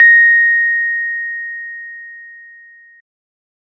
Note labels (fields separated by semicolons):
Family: organ; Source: electronic; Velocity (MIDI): 127